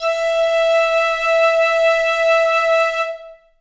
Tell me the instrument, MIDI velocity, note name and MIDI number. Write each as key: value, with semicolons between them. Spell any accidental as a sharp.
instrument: acoustic flute; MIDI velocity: 75; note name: E5; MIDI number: 76